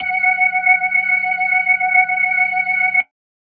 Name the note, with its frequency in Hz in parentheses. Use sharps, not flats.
F#5 (740 Hz)